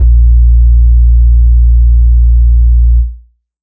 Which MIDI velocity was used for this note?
25